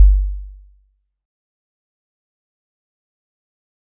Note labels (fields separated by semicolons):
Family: mallet percussion; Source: acoustic; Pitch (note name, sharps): G1; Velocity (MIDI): 25; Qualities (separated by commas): fast decay, percussive